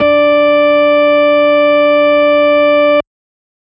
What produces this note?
electronic organ